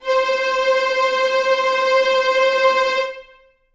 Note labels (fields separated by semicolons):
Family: string; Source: acoustic; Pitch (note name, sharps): C5; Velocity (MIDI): 100; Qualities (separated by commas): non-linear envelope, reverb